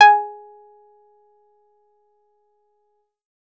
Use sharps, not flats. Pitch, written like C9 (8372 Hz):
G#5 (830.6 Hz)